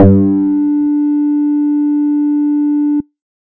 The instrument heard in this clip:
synthesizer bass